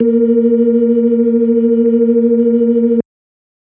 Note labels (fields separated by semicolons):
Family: organ; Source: electronic; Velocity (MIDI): 127; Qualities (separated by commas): dark